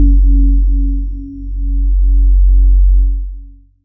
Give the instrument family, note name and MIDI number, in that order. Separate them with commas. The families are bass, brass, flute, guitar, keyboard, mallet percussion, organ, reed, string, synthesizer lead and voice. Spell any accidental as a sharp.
voice, F#1, 30